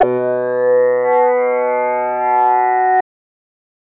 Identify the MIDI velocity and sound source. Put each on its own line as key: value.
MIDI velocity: 75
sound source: synthesizer